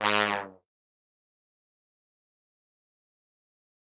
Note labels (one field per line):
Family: brass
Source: acoustic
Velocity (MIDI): 100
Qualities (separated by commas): bright, fast decay, percussive, reverb